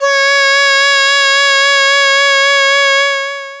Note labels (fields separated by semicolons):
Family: voice; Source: synthesizer; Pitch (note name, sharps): C#5; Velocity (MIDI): 100; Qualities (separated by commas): bright, distorted, long release